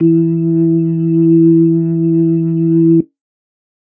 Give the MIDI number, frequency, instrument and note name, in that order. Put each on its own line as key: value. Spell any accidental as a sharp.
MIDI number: 52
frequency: 164.8 Hz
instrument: electronic organ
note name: E3